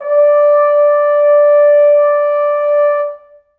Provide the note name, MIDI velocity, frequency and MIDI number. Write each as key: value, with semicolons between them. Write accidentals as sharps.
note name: D5; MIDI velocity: 75; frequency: 587.3 Hz; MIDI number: 74